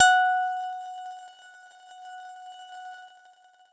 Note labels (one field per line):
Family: guitar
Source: electronic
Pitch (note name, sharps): F#5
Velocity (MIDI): 75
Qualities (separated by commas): bright